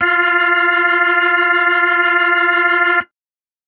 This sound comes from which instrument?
electronic organ